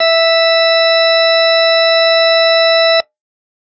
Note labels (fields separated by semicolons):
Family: organ; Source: electronic; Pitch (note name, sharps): E5; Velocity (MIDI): 100; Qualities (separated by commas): bright